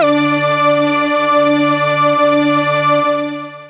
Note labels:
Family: synthesizer lead; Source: synthesizer; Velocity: 75; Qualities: bright, long release

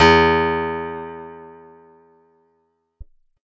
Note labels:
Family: guitar; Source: acoustic; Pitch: E2; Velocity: 100

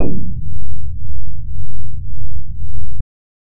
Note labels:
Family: bass; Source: synthesizer; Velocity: 25

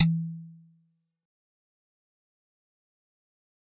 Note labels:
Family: mallet percussion; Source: acoustic; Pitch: E3; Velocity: 25; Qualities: fast decay, percussive

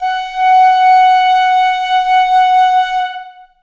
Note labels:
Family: flute; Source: acoustic; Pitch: F#5; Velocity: 25; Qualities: long release, reverb

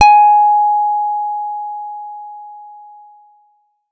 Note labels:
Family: guitar; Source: electronic; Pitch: G#5; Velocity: 75

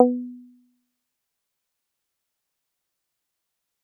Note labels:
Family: guitar; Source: electronic; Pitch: B3; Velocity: 50; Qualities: fast decay, percussive

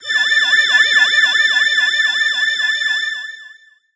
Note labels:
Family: voice; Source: synthesizer; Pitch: A6; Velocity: 75; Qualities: long release

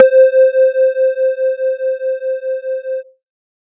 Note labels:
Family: synthesizer lead; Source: synthesizer; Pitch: C5; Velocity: 100; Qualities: distorted

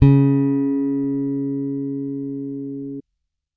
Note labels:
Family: bass; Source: electronic; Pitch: C#3; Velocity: 50

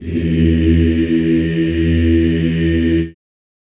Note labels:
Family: voice; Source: acoustic; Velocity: 100; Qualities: reverb

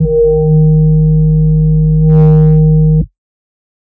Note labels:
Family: bass; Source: synthesizer; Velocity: 127; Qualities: dark

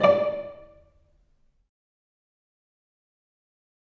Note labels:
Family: string; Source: acoustic; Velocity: 100; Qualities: dark, fast decay, percussive, reverb

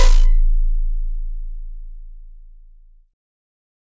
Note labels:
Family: keyboard; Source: synthesizer; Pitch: A0; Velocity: 100

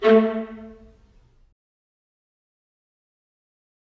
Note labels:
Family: string; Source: acoustic; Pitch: A3; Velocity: 75; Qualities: fast decay, percussive, reverb

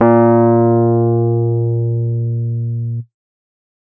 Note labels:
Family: keyboard; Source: electronic; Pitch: A#2; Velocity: 50; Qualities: distorted

